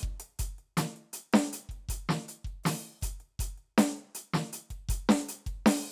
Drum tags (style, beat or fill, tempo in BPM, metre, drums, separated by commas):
funk, beat, 80 BPM, 4/4, closed hi-hat, open hi-hat, hi-hat pedal, snare, kick